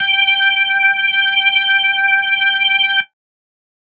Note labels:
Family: keyboard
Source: electronic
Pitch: G5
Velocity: 127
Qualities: distorted

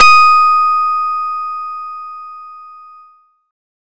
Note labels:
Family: guitar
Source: acoustic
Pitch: D#6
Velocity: 100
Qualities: bright

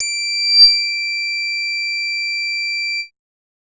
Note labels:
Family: bass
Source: synthesizer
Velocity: 75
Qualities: multiphonic

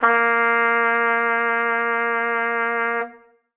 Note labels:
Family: brass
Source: acoustic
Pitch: A#3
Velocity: 50

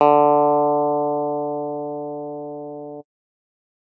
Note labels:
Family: guitar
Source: electronic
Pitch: D3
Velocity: 75

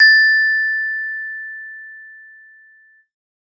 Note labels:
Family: mallet percussion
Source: acoustic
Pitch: A6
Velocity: 100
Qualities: bright

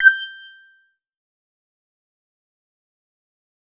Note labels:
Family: bass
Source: synthesizer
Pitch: G6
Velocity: 75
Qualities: fast decay, percussive

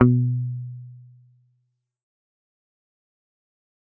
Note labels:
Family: guitar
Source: electronic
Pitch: B2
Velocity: 50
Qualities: fast decay

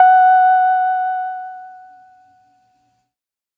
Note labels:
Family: keyboard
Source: electronic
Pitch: F#5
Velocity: 100

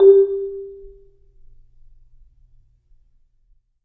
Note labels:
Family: mallet percussion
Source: acoustic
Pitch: G4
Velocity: 50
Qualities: reverb

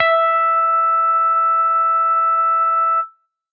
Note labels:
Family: bass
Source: synthesizer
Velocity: 75

